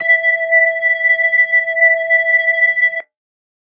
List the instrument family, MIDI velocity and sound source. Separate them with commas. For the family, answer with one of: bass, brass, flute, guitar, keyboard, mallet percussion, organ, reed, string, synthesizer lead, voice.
organ, 50, electronic